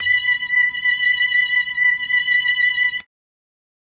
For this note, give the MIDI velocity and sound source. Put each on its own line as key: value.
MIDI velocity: 25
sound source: electronic